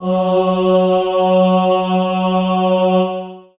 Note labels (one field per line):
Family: voice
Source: acoustic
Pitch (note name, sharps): F#3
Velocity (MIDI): 50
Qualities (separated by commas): long release, reverb